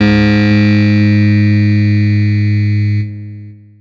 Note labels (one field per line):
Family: keyboard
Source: electronic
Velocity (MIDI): 100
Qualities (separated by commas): bright, distorted, long release